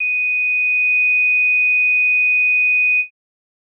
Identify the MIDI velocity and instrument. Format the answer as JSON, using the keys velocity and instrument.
{"velocity": 75, "instrument": "synthesizer bass"}